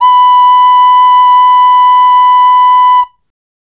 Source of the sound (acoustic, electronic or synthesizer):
acoustic